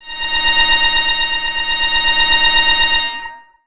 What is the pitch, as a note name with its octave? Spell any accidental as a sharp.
A#5